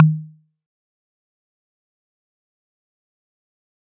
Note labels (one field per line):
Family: mallet percussion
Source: acoustic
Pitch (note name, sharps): D#3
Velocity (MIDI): 75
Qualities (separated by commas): fast decay, percussive